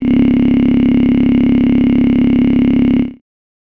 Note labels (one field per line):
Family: voice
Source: synthesizer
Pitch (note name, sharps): C#1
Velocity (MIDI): 50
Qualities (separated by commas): bright